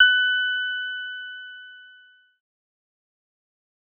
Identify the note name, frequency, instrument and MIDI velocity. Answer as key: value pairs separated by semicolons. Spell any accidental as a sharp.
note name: F#6; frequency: 1480 Hz; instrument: synthesizer bass; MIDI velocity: 50